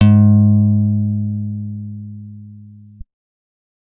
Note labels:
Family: guitar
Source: acoustic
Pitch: G#2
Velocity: 75

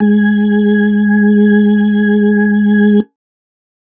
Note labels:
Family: organ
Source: electronic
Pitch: G#3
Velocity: 50

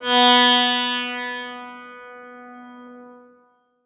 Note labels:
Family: guitar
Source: acoustic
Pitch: B3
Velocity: 100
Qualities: bright, reverb

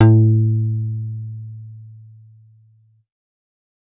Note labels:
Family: bass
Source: synthesizer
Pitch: A2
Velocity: 127

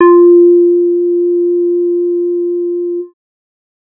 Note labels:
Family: bass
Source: synthesizer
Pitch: F4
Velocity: 25

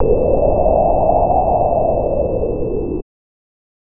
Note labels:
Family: bass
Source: synthesizer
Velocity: 50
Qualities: distorted

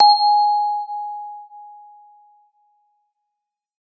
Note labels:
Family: mallet percussion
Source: acoustic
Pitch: G#5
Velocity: 127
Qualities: non-linear envelope

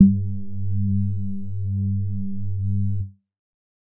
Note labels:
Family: keyboard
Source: electronic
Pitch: G2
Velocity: 50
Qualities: distorted

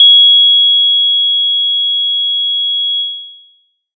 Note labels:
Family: mallet percussion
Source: acoustic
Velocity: 50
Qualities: bright, long release

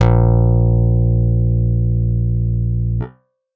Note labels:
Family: guitar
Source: electronic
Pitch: A#1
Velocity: 100

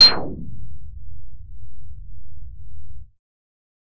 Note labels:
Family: bass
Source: synthesizer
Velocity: 100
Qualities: distorted

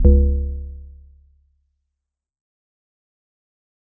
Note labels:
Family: mallet percussion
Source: acoustic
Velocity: 100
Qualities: dark, fast decay, multiphonic

